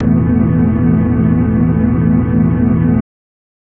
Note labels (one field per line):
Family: organ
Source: electronic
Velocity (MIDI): 127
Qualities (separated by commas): dark